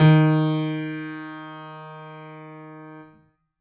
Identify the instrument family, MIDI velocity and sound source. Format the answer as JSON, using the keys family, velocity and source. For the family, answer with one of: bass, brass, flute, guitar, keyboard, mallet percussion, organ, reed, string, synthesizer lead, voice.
{"family": "keyboard", "velocity": 75, "source": "acoustic"}